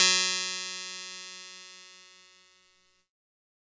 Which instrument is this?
electronic keyboard